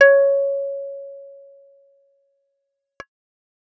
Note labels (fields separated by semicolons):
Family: bass; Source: synthesizer; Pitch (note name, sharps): C#5; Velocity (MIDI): 127